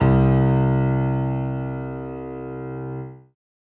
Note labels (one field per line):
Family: keyboard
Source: acoustic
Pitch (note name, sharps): C2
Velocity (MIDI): 100